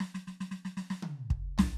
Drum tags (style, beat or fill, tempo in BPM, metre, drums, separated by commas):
country, fill, 114 BPM, 4/4, snare, high tom, floor tom, kick